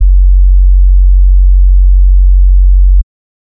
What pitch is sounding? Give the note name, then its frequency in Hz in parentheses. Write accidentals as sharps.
F#1 (46.25 Hz)